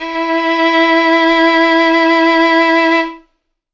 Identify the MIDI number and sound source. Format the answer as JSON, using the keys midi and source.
{"midi": 64, "source": "acoustic"}